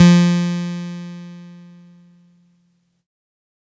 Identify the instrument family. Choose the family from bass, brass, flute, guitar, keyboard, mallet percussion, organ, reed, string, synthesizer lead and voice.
keyboard